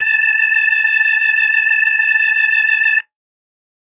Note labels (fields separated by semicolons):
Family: organ; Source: electronic; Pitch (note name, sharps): A5; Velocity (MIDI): 127; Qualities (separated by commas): reverb